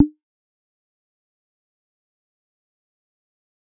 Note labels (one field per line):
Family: bass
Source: synthesizer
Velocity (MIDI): 75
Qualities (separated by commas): fast decay, percussive